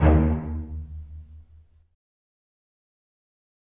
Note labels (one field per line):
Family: string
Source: acoustic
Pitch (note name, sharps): D#2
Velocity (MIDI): 50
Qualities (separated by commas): fast decay, reverb